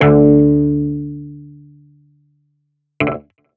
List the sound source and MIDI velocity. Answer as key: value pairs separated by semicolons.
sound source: electronic; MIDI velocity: 50